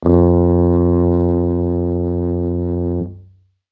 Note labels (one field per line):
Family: brass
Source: acoustic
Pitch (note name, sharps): F2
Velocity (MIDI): 50